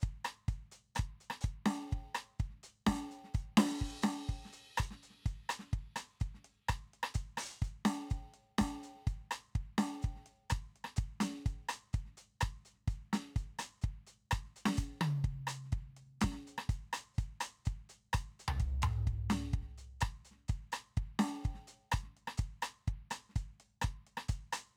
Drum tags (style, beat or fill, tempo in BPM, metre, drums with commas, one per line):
reggae
beat
126 BPM
4/4
crash, closed hi-hat, open hi-hat, hi-hat pedal, snare, cross-stick, high tom, mid tom, floor tom, kick